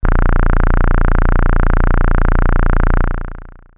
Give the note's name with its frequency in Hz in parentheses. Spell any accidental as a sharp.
A#0 (29.14 Hz)